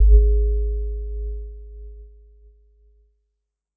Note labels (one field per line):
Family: keyboard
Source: electronic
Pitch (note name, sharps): G#1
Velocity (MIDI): 50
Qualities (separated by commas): dark